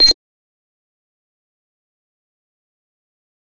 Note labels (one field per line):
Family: bass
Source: synthesizer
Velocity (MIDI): 25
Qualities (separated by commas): bright, distorted, fast decay, percussive